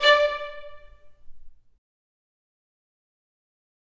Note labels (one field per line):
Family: string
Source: acoustic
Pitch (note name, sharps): D5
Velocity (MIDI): 100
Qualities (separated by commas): fast decay, reverb